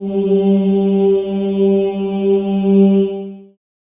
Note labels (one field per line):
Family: voice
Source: acoustic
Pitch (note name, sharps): G3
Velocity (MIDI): 50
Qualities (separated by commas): dark, long release, reverb